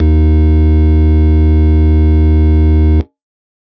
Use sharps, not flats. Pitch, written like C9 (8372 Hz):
D#2 (77.78 Hz)